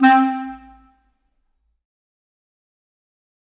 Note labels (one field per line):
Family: reed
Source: acoustic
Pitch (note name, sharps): C4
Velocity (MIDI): 100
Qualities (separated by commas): fast decay, percussive, reverb